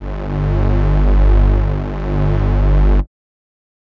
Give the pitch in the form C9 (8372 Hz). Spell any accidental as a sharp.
G1 (49 Hz)